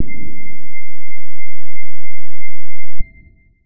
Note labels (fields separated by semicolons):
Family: guitar; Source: electronic; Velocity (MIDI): 127; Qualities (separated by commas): dark, distorted